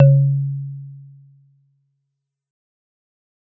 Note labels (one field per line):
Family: mallet percussion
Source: acoustic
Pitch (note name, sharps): C#3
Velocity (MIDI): 25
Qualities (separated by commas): dark, fast decay